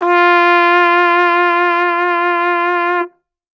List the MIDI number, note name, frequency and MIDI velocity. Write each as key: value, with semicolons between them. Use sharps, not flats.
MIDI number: 65; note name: F4; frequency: 349.2 Hz; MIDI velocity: 100